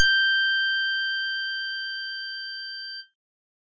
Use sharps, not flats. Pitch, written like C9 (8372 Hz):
G6 (1568 Hz)